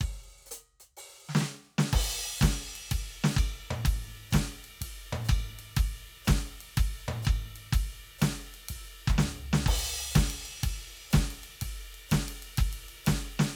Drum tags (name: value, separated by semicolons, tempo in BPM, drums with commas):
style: swing; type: beat; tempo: 124 BPM; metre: 4/4; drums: crash, ride, ride bell, closed hi-hat, open hi-hat, hi-hat pedal, snare, high tom, floor tom, kick